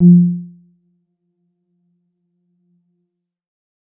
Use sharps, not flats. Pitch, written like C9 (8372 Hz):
F3 (174.6 Hz)